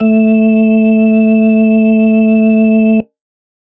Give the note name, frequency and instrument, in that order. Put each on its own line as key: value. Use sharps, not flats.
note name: A3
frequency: 220 Hz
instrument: electronic organ